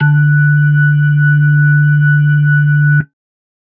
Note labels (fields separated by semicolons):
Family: organ; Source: electronic; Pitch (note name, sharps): D3; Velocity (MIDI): 100